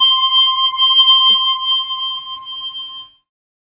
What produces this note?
synthesizer keyboard